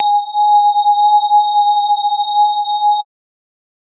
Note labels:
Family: mallet percussion; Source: electronic; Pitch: G#5; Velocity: 25; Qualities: multiphonic, non-linear envelope

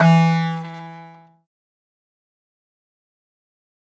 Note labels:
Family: mallet percussion; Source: acoustic; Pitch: E3; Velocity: 50; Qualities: fast decay, reverb

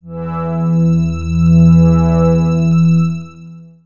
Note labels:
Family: synthesizer lead; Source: synthesizer; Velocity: 25; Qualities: long release, non-linear envelope

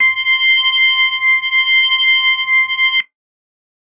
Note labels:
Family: organ; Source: electronic; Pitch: C6; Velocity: 50

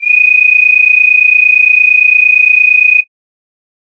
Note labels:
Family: flute; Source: synthesizer; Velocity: 50; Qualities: bright

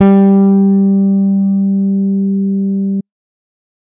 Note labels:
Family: bass; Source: electronic; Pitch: G3; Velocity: 100

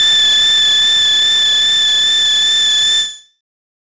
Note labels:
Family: bass; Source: synthesizer; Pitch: A6; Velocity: 75; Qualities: non-linear envelope

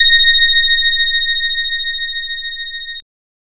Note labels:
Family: bass; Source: synthesizer; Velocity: 75; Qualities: multiphonic

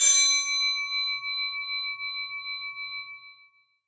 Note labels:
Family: mallet percussion; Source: acoustic; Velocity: 75; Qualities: reverb

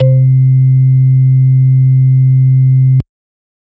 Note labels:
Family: organ; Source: electronic; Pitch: C3; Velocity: 100

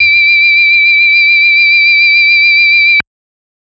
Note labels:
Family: organ; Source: electronic; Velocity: 25; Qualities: multiphonic

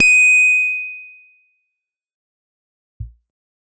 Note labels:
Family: guitar; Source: electronic; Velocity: 127; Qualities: bright, distorted, fast decay

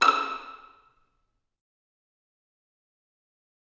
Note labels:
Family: string; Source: acoustic; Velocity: 127; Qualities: fast decay, percussive, reverb

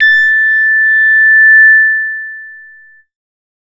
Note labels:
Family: bass; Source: synthesizer; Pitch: A6; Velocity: 50; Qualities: distorted

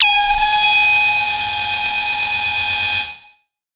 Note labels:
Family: synthesizer lead; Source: synthesizer; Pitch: G#5; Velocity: 100; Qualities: bright, distorted, multiphonic, non-linear envelope

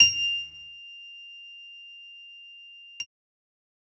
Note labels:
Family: keyboard; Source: electronic; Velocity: 127; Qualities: bright

